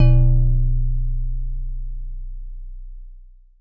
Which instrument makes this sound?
acoustic mallet percussion instrument